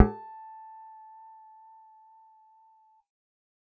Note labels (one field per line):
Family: bass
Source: synthesizer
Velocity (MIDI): 25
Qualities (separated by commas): percussive, reverb